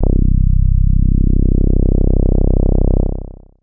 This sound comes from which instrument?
synthesizer bass